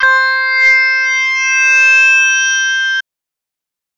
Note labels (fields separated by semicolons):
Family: voice; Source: synthesizer; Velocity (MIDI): 75; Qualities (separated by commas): bright, distorted